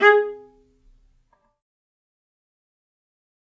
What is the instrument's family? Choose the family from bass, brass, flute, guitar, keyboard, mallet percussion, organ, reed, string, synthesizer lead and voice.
string